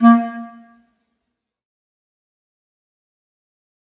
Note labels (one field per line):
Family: reed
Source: acoustic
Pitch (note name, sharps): A#3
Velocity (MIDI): 50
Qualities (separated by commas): fast decay, percussive, reverb